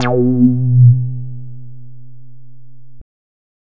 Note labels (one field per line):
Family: bass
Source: synthesizer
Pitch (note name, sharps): B2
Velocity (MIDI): 50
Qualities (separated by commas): distorted